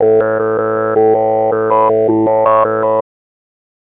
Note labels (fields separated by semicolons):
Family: bass; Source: synthesizer; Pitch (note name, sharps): A2; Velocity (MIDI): 25; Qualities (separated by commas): tempo-synced